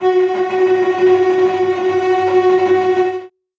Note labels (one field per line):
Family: string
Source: acoustic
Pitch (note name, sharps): F#4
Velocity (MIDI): 127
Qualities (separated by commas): bright, non-linear envelope, reverb